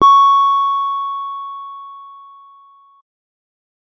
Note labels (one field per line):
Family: keyboard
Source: electronic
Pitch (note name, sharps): C#6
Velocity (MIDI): 50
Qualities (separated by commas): dark